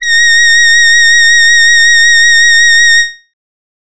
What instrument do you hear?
synthesizer voice